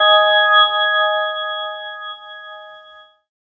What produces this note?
synthesizer keyboard